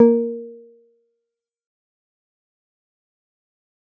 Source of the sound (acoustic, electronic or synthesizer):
synthesizer